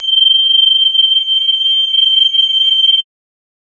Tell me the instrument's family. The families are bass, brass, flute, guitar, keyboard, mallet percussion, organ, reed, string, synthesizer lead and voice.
mallet percussion